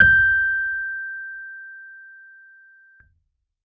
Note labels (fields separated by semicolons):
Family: keyboard; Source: electronic; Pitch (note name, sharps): G6; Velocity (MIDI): 127